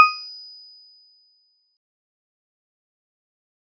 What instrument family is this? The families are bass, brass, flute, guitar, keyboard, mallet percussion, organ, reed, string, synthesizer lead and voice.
mallet percussion